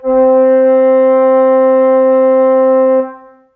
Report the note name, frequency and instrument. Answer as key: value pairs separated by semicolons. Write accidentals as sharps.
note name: C4; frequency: 261.6 Hz; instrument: acoustic flute